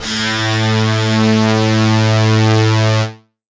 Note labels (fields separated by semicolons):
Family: guitar; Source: electronic; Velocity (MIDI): 127